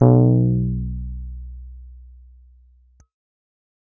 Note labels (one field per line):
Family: keyboard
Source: electronic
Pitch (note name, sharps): B1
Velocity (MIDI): 127